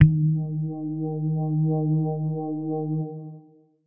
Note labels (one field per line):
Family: guitar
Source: electronic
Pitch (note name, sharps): D#3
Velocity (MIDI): 25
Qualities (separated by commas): dark, distorted